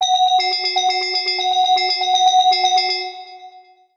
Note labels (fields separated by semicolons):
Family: mallet percussion; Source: synthesizer; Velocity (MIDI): 75; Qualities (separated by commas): long release, multiphonic, tempo-synced